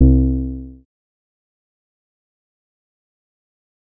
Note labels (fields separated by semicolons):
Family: synthesizer lead; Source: synthesizer; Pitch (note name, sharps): C2; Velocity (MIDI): 25; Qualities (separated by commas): fast decay